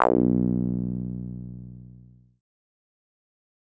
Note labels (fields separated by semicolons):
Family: synthesizer lead; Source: synthesizer; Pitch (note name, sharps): B1; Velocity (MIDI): 100; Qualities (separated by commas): distorted, fast decay